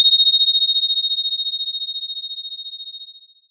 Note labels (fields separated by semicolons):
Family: guitar; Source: synthesizer; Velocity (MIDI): 75; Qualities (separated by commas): bright